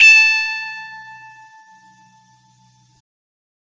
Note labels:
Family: guitar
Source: electronic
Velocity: 127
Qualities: bright, reverb

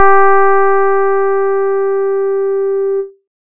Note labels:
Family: keyboard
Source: electronic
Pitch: G4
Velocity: 127

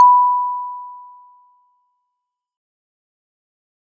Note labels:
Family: mallet percussion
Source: acoustic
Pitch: B5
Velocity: 75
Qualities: fast decay

